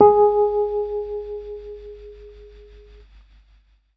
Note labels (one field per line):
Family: keyboard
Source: electronic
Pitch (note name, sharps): G#4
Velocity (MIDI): 50